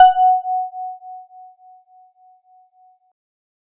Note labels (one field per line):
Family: keyboard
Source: electronic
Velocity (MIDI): 50